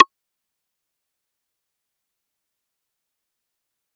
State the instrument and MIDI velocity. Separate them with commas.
acoustic mallet percussion instrument, 100